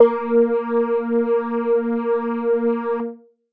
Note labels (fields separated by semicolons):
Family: keyboard; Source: electronic; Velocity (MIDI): 100; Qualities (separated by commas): distorted